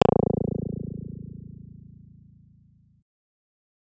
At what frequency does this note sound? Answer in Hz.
27.5 Hz